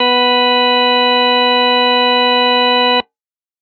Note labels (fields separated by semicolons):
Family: organ; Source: electronic; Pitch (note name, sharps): B3; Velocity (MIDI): 75